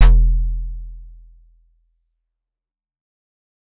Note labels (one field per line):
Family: keyboard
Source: acoustic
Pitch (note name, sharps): E1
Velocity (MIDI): 100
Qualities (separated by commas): fast decay